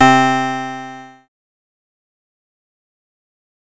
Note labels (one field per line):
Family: bass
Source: synthesizer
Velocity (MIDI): 100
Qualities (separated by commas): bright, distorted, fast decay